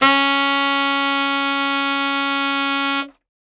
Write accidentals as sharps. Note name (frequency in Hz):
C#4 (277.2 Hz)